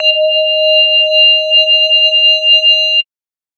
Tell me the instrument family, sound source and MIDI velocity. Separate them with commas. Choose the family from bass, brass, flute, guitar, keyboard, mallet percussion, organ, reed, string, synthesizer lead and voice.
mallet percussion, synthesizer, 50